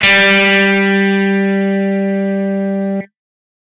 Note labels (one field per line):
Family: guitar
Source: electronic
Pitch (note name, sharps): G3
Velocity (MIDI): 100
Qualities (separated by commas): bright, distorted